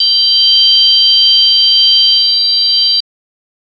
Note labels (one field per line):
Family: organ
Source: electronic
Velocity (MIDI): 25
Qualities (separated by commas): bright